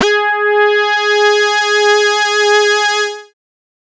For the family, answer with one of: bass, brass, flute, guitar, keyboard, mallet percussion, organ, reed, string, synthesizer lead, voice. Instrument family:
bass